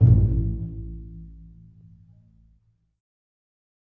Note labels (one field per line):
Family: string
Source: acoustic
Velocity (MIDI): 100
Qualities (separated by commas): dark, reverb